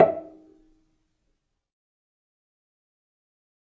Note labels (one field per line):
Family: string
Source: acoustic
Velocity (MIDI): 25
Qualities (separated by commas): fast decay, percussive, reverb